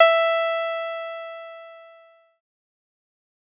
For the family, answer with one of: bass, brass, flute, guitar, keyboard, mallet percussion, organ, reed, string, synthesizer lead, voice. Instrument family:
bass